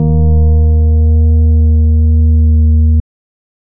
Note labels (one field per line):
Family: organ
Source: electronic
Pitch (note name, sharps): D#2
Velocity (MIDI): 75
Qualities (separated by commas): dark